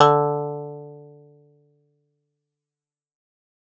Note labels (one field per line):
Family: guitar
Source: acoustic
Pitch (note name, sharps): D3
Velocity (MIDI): 25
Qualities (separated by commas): fast decay, reverb